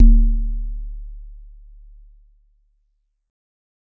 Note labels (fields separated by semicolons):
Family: mallet percussion; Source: acoustic; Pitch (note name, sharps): D1; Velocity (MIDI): 100; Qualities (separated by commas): dark